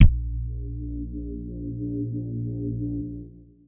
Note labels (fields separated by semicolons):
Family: guitar; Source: electronic; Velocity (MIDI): 75; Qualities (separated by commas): distorted